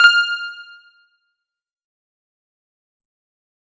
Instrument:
electronic guitar